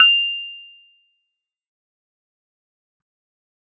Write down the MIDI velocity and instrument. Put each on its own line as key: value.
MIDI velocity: 75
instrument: electronic keyboard